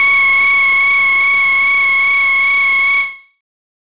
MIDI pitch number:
85